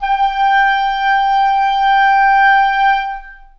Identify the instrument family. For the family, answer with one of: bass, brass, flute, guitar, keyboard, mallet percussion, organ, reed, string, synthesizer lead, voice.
reed